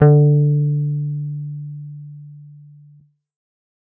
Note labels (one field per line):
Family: bass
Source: synthesizer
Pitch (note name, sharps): D3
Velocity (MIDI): 100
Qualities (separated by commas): dark